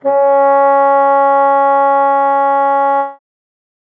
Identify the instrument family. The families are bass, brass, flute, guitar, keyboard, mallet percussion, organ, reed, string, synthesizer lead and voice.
reed